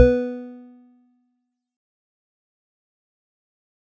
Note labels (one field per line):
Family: mallet percussion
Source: acoustic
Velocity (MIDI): 127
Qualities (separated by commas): fast decay, percussive